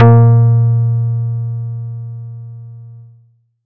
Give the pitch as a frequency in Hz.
116.5 Hz